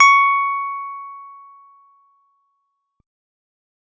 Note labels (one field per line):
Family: guitar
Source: electronic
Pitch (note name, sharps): C#6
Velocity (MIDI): 50